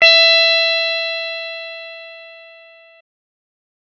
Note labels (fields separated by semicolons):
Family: keyboard; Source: electronic; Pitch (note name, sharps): E5; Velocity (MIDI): 50; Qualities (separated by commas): distorted